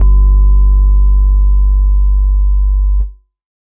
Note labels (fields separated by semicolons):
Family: keyboard; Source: electronic; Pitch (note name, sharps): G1; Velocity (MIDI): 50